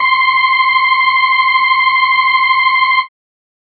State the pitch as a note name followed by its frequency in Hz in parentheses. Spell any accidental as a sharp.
C6 (1047 Hz)